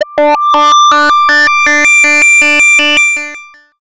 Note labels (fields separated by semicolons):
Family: bass; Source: synthesizer; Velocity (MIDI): 127; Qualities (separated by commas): bright, distorted, long release, multiphonic, tempo-synced